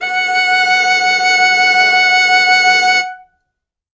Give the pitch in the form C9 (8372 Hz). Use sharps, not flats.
F#5 (740 Hz)